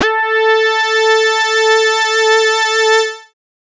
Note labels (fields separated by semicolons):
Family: bass; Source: synthesizer; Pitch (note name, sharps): A4; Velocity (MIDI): 127; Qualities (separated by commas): distorted, multiphonic